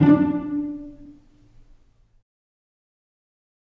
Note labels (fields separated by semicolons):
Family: string; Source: acoustic; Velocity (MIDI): 75; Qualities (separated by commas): dark, fast decay, reverb